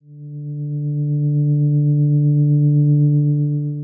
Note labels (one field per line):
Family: guitar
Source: electronic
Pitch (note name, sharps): D3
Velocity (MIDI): 50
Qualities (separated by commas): dark, long release